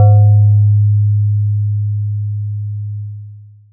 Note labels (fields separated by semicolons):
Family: mallet percussion; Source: electronic; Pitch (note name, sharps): G#2; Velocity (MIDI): 25; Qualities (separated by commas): long release, multiphonic